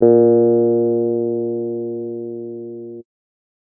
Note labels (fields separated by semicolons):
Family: keyboard; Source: electronic; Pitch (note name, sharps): A#2; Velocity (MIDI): 50